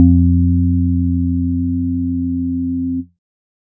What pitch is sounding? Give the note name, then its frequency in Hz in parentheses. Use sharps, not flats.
F2 (87.31 Hz)